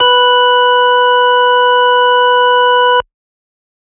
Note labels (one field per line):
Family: organ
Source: electronic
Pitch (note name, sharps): B4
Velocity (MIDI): 50